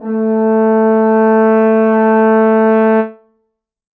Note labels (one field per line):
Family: brass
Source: acoustic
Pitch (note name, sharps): A3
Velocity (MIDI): 100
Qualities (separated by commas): reverb